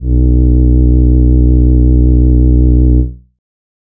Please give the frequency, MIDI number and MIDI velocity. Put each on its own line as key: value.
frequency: 61.74 Hz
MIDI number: 35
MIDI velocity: 50